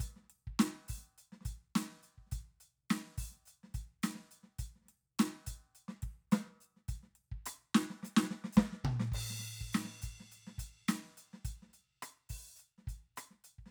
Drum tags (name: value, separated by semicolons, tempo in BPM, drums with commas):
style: rock; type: beat; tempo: 105 BPM; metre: 4/4; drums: crash, closed hi-hat, open hi-hat, hi-hat pedal, snare, cross-stick, mid tom, kick